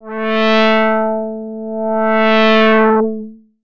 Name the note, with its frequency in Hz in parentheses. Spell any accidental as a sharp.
A3 (220 Hz)